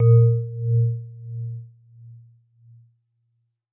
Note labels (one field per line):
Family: mallet percussion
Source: acoustic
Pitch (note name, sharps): A#2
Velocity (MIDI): 50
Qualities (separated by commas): dark, non-linear envelope